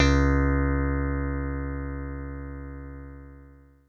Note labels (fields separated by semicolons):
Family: guitar; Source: synthesizer; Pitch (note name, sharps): C#2; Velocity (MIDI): 127; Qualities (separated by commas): dark